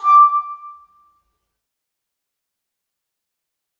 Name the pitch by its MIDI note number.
86